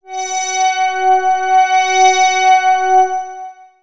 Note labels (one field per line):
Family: synthesizer lead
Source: synthesizer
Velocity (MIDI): 100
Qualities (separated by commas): bright, long release, non-linear envelope